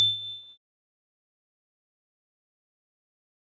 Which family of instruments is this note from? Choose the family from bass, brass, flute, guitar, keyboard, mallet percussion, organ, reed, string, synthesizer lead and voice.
keyboard